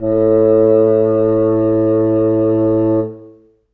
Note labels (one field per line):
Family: reed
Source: acoustic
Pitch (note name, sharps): A2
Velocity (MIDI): 50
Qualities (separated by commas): reverb